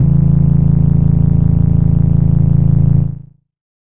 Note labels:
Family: synthesizer lead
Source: synthesizer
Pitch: A0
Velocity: 100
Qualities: distorted, multiphonic, non-linear envelope

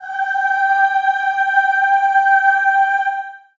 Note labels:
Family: voice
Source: acoustic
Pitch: G5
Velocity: 25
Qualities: reverb

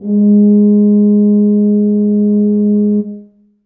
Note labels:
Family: brass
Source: acoustic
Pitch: G#3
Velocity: 75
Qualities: dark, reverb

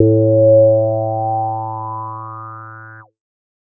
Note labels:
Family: bass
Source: synthesizer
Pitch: A2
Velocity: 25

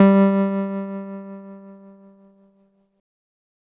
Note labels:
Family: keyboard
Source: electronic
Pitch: G3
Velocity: 25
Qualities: distorted

